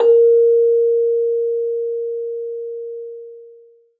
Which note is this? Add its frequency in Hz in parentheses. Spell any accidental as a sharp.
A#4 (466.2 Hz)